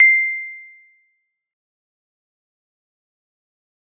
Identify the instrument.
synthesizer guitar